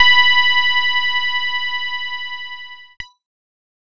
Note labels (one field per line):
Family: keyboard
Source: electronic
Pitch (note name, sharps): B5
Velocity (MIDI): 100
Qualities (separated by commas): bright, distorted